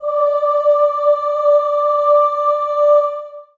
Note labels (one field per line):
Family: voice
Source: acoustic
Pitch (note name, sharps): D5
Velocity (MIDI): 127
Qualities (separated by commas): long release, reverb